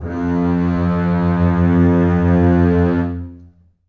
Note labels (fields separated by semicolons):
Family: string; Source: acoustic; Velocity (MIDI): 75; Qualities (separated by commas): long release, reverb